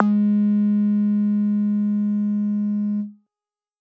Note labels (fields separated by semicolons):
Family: bass; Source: synthesizer; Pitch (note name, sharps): G#3; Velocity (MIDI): 25; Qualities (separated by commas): distorted